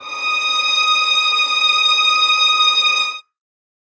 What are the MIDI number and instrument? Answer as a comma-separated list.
87, acoustic string instrument